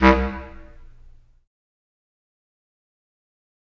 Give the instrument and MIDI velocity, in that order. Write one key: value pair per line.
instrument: acoustic reed instrument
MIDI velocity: 75